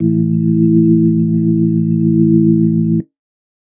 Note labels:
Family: organ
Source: electronic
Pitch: A1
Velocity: 25

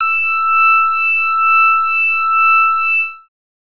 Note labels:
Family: bass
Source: synthesizer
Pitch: E6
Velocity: 25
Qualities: bright, distorted

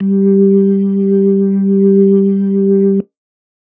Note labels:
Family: organ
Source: electronic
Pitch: G3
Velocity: 100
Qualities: dark

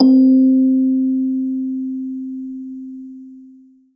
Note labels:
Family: mallet percussion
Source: acoustic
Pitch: C4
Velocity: 50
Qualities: dark, long release, reverb

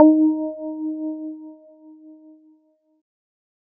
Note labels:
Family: keyboard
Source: electronic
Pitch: D#4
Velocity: 25

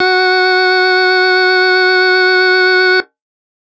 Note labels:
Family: organ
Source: electronic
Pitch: F#4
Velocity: 75

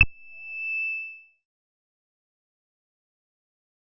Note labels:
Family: bass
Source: synthesizer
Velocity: 25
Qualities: distorted, fast decay

